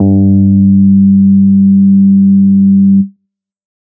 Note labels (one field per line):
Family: bass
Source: synthesizer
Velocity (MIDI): 127